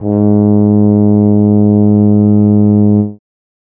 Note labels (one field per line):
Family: brass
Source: acoustic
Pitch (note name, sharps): G#2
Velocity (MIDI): 25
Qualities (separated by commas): dark